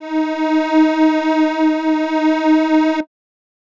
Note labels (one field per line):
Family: reed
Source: acoustic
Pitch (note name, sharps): D#4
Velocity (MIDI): 75